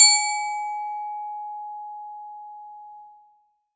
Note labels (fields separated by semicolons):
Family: mallet percussion; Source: acoustic; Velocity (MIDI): 75; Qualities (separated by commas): reverb